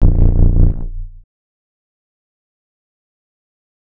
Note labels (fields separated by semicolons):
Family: bass; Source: synthesizer; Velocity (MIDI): 50; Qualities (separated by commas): distorted, fast decay, multiphonic